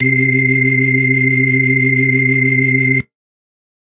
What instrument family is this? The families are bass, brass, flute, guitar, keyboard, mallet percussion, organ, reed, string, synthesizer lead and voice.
organ